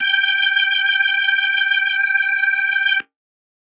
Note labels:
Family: organ; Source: electronic; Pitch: G5; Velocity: 127; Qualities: reverb

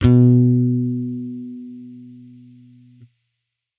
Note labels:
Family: bass; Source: electronic; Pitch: B2; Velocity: 50; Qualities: distorted

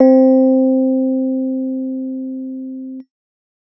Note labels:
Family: keyboard; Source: electronic; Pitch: C4; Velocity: 50

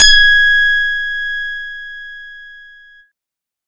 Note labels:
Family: keyboard; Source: electronic; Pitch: G#6; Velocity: 127; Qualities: bright, distorted

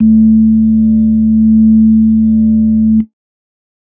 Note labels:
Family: keyboard; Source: electronic; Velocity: 75

